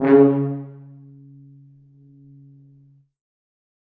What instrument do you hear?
acoustic brass instrument